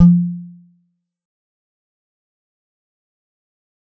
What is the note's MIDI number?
53